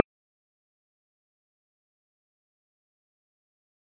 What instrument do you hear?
acoustic mallet percussion instrument